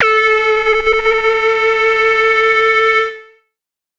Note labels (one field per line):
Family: synthesizer lead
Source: synthesizer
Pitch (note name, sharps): A4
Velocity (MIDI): 100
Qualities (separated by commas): distorted, multiphonic, non-linear envelope